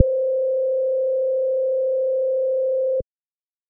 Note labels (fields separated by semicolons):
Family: bass; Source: synthesizer; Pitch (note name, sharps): C5; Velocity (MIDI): 100; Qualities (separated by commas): dark